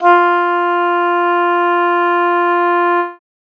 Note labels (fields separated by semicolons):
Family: reed; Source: acoustic; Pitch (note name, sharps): F4; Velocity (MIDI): 75